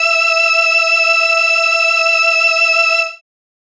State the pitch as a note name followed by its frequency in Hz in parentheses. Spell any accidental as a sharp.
E5 (659.3 Hz)